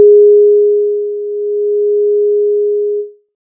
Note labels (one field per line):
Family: synthesizer lead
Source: synthesizer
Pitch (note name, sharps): G#4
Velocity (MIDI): 50